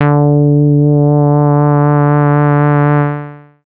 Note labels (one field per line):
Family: bass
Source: synthesizer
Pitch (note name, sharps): D3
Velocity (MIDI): 127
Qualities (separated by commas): distorted, long release